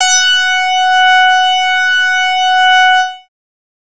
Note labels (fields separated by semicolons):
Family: bass; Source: synthesizer; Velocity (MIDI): 50; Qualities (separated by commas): bright, distorted